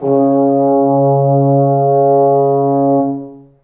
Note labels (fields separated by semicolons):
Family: brass; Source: acoustic; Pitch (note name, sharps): C#3; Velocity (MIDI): 25; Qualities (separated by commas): dark, long release, reverb